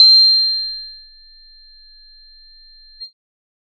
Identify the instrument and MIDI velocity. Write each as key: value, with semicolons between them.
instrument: synthesizer bass; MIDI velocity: 127